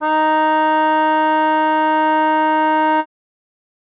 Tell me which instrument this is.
acoustic reed instrument